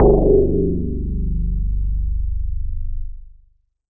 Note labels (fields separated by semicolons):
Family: synthesizer lead; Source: synthesizer; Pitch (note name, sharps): G0; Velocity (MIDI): 25